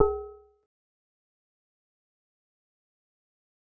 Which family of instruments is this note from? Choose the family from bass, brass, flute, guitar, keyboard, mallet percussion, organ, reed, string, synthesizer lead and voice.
mallet percussion